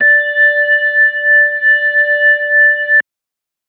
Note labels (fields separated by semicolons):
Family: organ; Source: electronic; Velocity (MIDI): 127